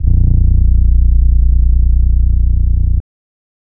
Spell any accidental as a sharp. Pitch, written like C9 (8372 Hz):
A#0 (29.14 Hz)